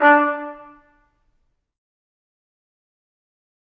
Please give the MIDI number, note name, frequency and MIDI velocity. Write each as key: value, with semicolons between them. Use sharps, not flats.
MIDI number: 62; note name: D4; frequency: 293.7 Hz; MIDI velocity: 75